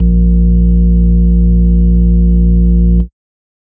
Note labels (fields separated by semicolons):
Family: organ; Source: electronic; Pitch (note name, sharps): A#1; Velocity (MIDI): 127; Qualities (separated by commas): dark